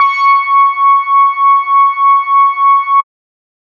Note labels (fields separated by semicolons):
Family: bass; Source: synthesizer; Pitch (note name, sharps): C#6; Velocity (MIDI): 75